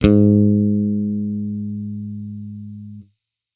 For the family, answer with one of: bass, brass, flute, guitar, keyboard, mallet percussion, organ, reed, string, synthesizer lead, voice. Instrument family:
bass